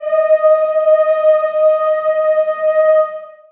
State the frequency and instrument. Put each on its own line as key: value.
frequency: 622.3 Hz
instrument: acoustic voice